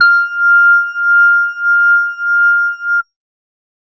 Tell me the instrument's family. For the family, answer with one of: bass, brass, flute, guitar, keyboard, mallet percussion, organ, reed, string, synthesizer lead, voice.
organ